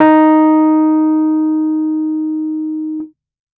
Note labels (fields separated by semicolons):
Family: keyboard; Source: electronic; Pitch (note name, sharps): D#4; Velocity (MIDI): 127